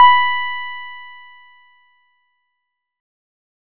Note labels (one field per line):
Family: keyboard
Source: electronic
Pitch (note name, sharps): B5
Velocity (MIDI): 127